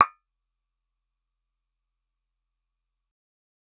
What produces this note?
synthesizer bass